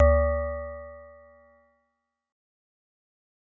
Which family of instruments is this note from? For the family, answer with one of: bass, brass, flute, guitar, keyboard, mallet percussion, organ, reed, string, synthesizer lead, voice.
mallet percussion